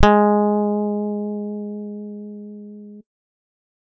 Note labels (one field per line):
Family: guitar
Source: electronic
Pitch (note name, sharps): G#3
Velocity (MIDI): 75